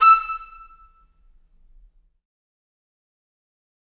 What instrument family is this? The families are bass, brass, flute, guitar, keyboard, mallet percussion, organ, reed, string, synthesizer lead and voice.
reed